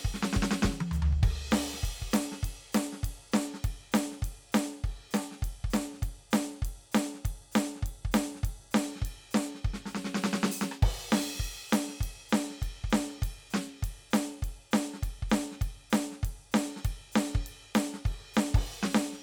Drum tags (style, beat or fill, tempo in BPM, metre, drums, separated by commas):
rockabilly, beat, 200 BPM, 4/4, crash, ride, open hi-hat, hi-hat pedal, snare, cross-stick, high tom, floor tom, kick